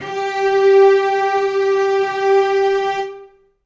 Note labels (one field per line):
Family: string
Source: acoustic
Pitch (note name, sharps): G4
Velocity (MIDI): 100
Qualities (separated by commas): reverb